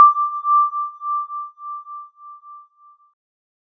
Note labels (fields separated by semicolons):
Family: keyboard; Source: synthesizer; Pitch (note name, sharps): D6; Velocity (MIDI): 75